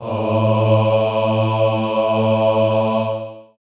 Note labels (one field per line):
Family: voice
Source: acoustic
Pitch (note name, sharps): A2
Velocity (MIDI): 100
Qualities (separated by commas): long release, reverb